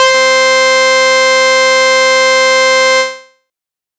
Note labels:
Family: bass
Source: synthesizer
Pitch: C5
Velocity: 100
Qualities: bright, distorted

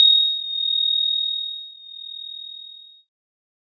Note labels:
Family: keyboard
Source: electronic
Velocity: 100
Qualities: bright, multiphonic

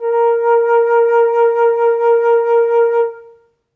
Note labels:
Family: flute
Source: acoustic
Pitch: A#4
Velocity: 25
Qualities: reverb

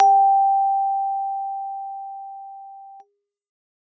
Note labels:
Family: keyboard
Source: acoustic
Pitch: G5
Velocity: 50

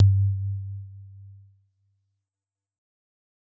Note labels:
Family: mallet percussion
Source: acoustic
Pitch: G2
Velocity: 127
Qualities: dark, fast decay

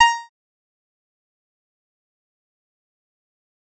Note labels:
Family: bass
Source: synthesizer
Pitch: A#5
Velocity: 50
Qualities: bright, distorted, fast decay, percussive

